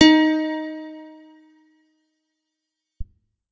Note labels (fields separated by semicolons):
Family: guitar; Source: electronic; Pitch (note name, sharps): D#4; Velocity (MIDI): 75; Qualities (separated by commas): bright, fast decay, reverb